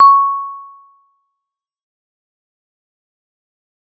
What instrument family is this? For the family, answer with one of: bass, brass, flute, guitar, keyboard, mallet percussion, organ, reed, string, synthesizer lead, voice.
mallet percussion